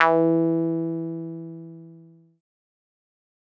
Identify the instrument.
synthesizer lead